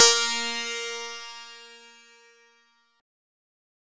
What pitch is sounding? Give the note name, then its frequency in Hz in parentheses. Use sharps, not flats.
A#3 (233.1 Hz)